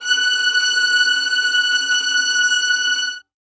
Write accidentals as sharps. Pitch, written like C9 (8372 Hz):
F#6 (1480 Hz)